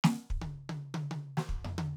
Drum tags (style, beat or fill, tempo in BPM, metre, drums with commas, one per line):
Afro-Cuban rumba
fill
110 BPM
4/4
snare, high tom, floor tom, kick